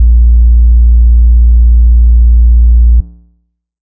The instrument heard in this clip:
synthesizer bass